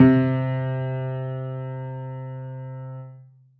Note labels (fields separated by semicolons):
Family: keyboard; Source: acoustic; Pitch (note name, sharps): C3; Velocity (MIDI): 100; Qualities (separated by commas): reverb